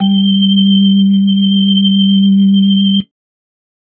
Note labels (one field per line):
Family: organ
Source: electronic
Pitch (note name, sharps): G3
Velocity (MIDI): 75